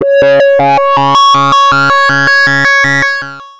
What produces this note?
synthesizer bass